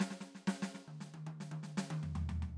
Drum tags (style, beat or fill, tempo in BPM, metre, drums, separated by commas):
New Orleans funk, fill, 93 BPM, 4/4, snare, high tom, floor tom